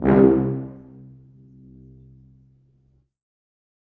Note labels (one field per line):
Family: brass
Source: acoustic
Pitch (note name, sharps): C2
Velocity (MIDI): 25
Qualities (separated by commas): reverb